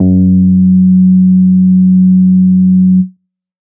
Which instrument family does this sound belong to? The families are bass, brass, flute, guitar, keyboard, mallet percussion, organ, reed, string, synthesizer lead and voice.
bass